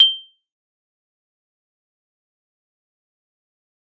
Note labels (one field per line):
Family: mallet percussion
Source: acoustic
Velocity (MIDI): 100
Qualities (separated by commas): bright, fast decay, percussive